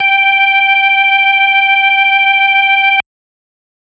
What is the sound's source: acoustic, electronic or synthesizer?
electronic